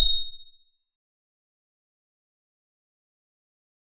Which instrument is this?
acoustic guitar